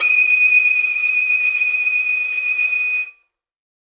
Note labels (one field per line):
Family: string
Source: acoustic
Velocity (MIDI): 100